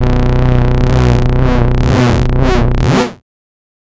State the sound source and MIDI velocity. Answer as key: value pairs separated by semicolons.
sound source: synthesizer; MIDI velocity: 50